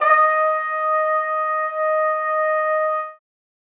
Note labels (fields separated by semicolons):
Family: brass; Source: acoustic; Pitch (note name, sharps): D#5; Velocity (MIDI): 50; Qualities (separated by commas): reverb